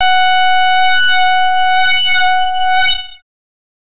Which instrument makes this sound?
synthesizer bass